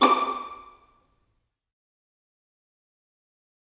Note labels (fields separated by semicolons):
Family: string; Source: acoustic; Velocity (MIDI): 50; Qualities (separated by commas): fast decay, percussive, reverb